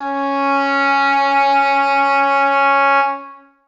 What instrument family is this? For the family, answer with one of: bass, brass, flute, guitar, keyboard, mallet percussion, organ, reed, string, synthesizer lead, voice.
reed